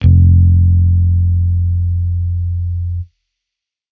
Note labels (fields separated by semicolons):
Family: bass; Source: electronic; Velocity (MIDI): 25